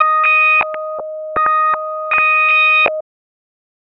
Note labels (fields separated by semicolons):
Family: bass; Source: synthesizer; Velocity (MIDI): 75; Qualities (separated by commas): tempo-synced